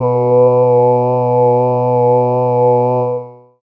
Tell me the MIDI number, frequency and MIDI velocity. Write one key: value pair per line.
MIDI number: 47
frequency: 123.5 Hz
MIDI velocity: 100